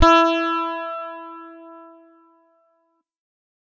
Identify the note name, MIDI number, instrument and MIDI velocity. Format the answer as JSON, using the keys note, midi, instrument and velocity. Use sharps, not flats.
{"note": "E4", "midi": 64, "instrument": "electronic guitar", "velocity": 75}